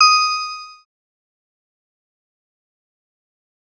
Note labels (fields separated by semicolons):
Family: synthesizer lead; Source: synthesizer; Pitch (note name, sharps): D#6; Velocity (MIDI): 75; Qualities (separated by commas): distorted, fast decay